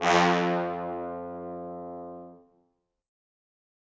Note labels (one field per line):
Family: brass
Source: acoustic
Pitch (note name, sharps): F2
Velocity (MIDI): 25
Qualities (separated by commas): bright, reverb